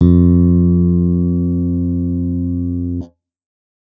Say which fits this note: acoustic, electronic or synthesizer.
electronic